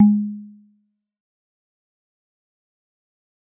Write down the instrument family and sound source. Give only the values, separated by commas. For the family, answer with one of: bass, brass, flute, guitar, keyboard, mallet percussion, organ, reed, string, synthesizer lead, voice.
mallet percussion, acoustic